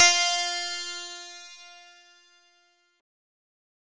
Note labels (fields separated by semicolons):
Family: synthesizer lead; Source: synthesizer; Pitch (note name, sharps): F4; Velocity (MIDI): 100; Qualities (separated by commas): bright, distorted